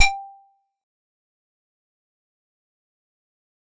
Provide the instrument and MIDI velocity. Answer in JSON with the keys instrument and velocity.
{"instrument": "acoustic keyboard", "velocity": 50}